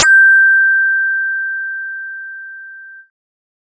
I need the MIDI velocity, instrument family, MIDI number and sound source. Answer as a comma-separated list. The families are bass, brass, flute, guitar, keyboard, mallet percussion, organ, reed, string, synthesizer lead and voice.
127, bass, 91, synthesizer